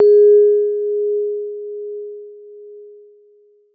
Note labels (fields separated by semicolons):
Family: keyboard; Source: electronic; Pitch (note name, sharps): G#4; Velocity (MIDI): 75